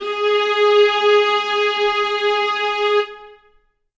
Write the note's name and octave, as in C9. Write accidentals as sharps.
G#4